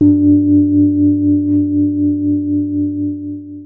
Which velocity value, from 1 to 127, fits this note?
50